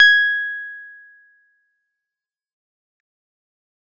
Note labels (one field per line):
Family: keyboard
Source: electronic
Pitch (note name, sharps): G#6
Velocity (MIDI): 127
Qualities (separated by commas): fast decay